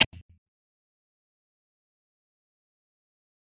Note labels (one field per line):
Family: guitar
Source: electronic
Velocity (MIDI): 25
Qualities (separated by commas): distorted, fast decay, percussive, tempo-synced